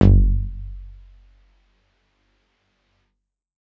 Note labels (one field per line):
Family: keyboard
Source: electronic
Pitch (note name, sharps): F#1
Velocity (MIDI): 100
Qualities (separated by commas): dark